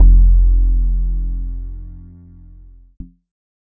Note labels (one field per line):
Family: keyboard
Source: electronic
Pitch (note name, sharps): F1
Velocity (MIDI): 25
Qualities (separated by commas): dark, distorted